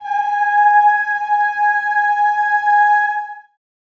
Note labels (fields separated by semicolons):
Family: voice; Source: acoustic; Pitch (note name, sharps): G#5; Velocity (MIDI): 50; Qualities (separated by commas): reverb